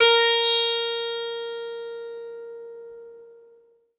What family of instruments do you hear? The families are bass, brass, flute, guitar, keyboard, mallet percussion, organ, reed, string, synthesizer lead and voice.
guitar